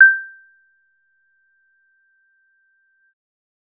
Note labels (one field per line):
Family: bass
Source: synthesizer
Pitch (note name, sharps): G6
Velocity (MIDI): 100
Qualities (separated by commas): percussive